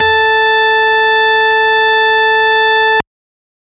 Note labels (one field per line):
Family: organ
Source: electronic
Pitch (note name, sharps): A4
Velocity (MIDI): 50